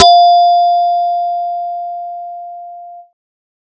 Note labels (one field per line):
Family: bass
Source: synthesizer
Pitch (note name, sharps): F5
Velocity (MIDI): 25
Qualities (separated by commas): bright